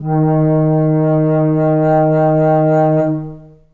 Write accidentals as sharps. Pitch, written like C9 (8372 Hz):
D#3 (155.6 Hz)